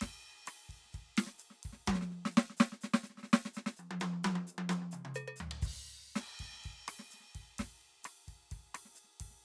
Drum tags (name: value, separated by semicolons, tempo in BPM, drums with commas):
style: bossa nova; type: beat; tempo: 127 BPM; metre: 4/4; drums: crash, ride, hi-hat pedal, percussion, snare, cross-stick, high tom, mid tom, floor tom, kick